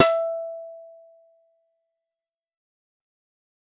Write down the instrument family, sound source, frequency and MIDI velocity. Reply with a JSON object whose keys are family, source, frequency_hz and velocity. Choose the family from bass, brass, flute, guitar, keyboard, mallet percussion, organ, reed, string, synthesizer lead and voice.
{"family": "guitar", "source": "synthesizer", "frequency_hz": 659.3, "velocity": 75}